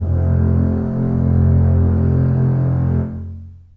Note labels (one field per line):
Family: string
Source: acoustic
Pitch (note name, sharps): F1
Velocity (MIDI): 25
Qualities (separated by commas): long release, reverb